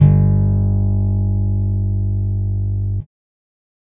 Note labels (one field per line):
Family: guitar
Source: electronic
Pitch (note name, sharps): G1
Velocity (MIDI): 25